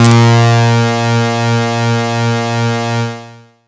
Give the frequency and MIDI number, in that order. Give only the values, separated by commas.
116.5 Hz, 46